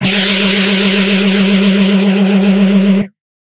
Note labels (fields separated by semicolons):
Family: guitar; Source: electronic; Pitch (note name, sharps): G3; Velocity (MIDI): 75; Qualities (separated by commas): bright, distorted